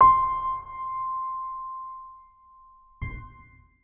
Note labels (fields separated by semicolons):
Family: organ; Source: electronic; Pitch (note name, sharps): C6; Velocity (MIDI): 25; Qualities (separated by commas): reverb